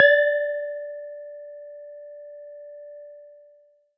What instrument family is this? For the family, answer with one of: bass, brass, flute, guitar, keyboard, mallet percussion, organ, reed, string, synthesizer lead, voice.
mallet percussion